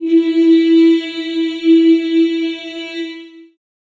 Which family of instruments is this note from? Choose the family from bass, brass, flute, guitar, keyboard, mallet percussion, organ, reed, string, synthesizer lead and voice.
voice